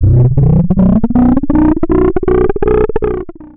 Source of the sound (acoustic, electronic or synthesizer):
synthesizer